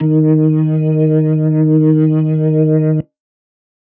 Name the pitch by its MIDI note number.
51